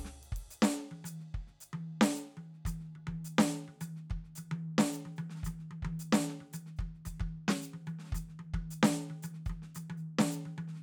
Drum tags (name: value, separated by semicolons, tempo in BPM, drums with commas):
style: prog rock; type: beat; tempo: 110 BPM; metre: 5/4; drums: ride, hi-hat pedal, snare, high tom, kick